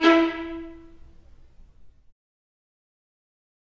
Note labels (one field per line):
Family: string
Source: acoustic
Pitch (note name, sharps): E4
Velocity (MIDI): 25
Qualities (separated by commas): fast decay, reverb